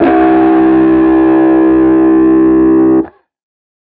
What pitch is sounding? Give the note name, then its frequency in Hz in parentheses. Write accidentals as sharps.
C2 (65.41 Hz)